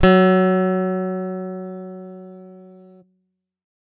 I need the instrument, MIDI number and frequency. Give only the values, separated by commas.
electronic guitar, 54, 185 Hz